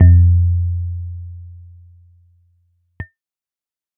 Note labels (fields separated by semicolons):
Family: keyboard; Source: electronic; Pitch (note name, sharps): F2; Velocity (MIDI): 25